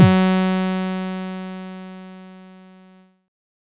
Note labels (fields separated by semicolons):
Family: bass; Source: synthesizer; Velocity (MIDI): 50; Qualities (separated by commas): bright, distorted